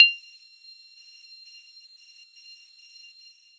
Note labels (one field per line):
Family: mallet percussion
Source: acoustic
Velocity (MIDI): 127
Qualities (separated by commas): bright, multiphonic, percussive